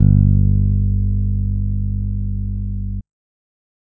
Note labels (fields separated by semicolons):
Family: bass; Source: electronic; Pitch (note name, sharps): G1; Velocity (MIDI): 50